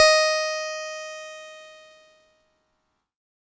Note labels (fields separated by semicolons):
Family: keyboard; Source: electronic; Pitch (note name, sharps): D#5; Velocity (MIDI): 100; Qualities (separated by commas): bright, distorted